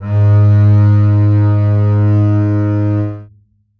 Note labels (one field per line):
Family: string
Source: acoustic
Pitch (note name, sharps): G#2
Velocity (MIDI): 25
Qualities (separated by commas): reverb